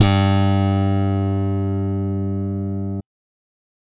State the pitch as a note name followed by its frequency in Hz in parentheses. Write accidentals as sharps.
G2 (98 Hz)